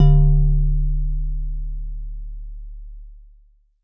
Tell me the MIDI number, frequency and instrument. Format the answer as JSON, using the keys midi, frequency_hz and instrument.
{"midi": 26, "frequency_hz": 36.71, "instrument": "acoustic mallet percussion instrument"}